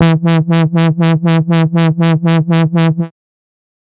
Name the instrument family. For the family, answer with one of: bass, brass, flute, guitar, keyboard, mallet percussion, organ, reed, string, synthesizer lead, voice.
bass